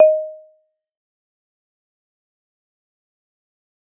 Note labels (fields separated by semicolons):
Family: mallet percussion; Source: acoustic; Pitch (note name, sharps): D#5; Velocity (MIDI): 100; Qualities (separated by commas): dark, fast decay, percussive, reverb